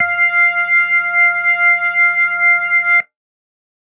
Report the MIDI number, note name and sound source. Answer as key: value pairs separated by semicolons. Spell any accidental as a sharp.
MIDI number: 77; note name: F5; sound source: electronic